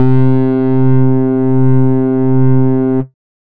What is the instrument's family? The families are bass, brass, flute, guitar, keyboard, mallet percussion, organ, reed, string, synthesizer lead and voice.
bass